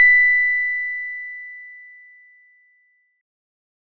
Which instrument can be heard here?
electronic organ